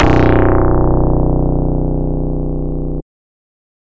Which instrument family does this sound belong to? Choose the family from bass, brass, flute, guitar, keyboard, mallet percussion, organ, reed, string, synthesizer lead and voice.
bass